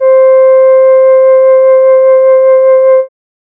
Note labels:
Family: keyboard; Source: synthesizer; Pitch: C5; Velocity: 100

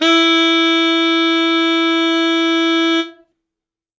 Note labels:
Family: reed; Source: acoustic; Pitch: E4; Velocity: 100; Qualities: reverb

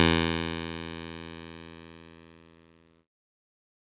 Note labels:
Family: keyboard; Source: electronic; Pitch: E2; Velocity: 25; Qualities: bright, distorted

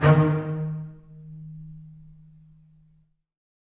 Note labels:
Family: string; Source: acoustic; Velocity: 127; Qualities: reverb

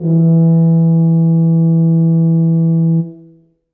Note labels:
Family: brass; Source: acoustic; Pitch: E3; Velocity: 75; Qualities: dark, reverb

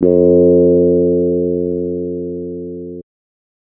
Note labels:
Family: keyboard; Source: electronic; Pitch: F2; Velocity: 50

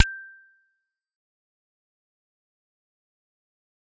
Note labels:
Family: mallet percussion; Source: acoustic; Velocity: 75; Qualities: fast decay, percussive

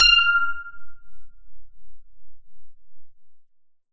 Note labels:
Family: synthesizer lead; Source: synthesizer; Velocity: 127; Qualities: long release

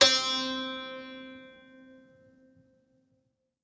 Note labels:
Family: guitar; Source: acoustic; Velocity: 100

